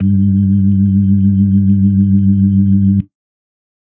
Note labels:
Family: organ; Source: electronic; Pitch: G2; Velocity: 100; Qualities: reverb

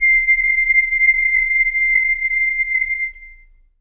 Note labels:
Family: reed; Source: acoustic; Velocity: 100; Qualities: long release, reverb

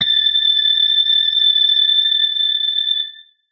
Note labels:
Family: guitar; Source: electronic; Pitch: A6; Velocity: 50

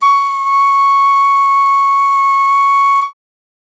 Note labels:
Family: flute; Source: acoustic; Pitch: C#6; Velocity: 75

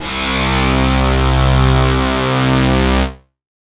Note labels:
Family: guitar; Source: electronic; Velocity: 25

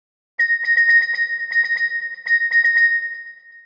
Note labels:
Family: mallet percussion; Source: synthesizer; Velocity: 75; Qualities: long release, multiphonic, tempo-synced

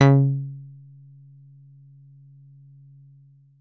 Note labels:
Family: guitar; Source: synthesizer; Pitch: C#3; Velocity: 100; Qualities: percussive

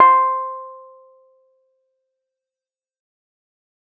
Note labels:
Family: keyboard; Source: electronic; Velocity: 50; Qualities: fast decay

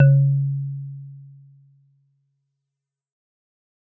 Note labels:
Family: mallet percussion; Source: acoustic; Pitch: C#3; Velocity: 75; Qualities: fast decay

